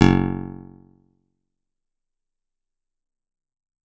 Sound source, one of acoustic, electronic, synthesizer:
acoustic